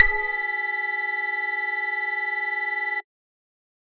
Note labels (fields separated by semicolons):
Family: bass; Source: synthesizer; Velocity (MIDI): 100